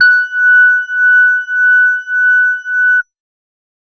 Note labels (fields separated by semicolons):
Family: organ; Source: electronic; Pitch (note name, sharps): F#6; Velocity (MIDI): 100